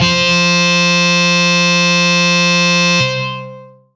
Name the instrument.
electronic guitar